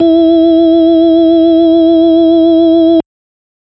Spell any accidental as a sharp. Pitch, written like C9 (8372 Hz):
E4 (329.6 Hz)